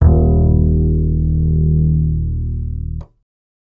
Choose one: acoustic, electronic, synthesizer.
electronic